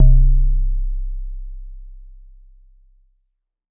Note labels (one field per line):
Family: mallet percussion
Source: acoustic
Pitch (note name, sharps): C1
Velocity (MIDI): 127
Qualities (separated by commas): dark